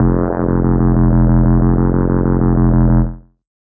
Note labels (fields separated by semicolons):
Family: bass; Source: synthesizer; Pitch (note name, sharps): F1; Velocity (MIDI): 100; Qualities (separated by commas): distorted, tempo-synced